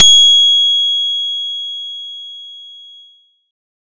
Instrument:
acoustic guitar